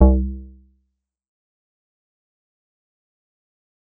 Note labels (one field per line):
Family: bass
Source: synthesizer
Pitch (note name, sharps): C2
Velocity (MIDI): 50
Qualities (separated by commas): dark, fast decay, percussive